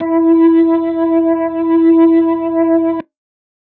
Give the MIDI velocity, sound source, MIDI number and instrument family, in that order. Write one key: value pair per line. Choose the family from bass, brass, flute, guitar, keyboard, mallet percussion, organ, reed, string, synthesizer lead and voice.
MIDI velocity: 127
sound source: electronic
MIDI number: 64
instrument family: organ